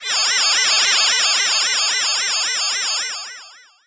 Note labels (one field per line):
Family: voice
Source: synthesizer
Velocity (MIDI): 127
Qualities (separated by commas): bright, distorted, long release